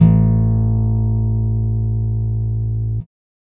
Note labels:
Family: guitar; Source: electronic; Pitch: A1; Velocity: 50

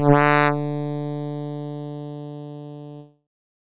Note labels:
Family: keyboard; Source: synthesizer; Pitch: D3; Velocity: 127; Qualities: bright, distorted

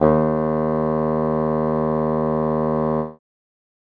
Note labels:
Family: reed; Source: acoustic; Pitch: D#2; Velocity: 100

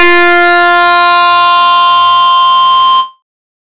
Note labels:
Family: bass; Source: synthesizer; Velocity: 127; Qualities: bright, distorted

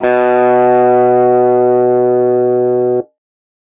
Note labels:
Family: guitar; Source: electronic; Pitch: B2; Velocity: 75; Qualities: distorted

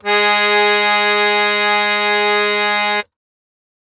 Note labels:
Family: keyboard; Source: acoustic; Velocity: 50; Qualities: bright

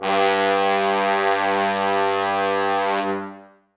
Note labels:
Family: brass; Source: acoustic; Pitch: G2; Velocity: 127; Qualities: bright, reverb

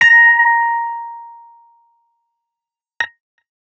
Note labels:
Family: guitar; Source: electronic; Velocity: 50; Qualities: distorted, fast decay

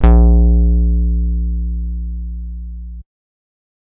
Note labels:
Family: guitar; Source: electronic; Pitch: A#1; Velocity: 25

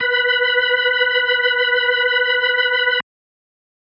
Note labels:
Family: organ; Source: electronic; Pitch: B4; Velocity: 75

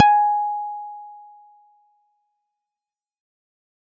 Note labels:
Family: guitar; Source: electronic; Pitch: G#5; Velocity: 50; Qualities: fast decay

